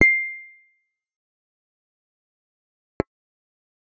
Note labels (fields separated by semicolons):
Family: bass; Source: synthesizer; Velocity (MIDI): 25; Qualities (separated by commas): fast decay, percussive